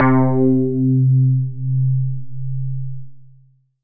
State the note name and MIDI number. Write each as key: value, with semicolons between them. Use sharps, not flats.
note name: C3; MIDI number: 48